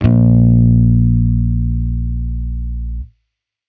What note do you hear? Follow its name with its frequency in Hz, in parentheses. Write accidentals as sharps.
A#1 (58.27 Hz)